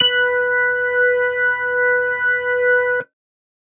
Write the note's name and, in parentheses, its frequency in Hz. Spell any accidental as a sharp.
B4 (493.9 Hz)